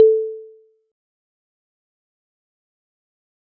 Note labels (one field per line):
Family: mallet percussion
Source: acoustic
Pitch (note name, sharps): A4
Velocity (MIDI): 25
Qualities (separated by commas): fast decay, percussive